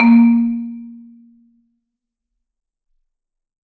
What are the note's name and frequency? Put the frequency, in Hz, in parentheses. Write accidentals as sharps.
A#3 (233.1 Hz)